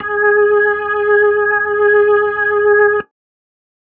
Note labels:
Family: organ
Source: electronic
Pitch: G#4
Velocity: 50

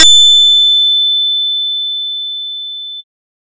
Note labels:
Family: bass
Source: synthesizer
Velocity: 25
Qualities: bright, distorted

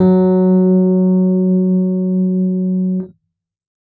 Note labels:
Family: keyboard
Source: electronic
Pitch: F#3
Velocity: 100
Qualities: dark

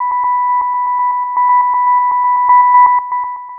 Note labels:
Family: synthesizer lead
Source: synthesizer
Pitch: B5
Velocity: 50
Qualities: long release, tempo-synced

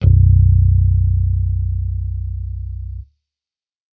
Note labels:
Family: bass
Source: electronic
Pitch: B0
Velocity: 75

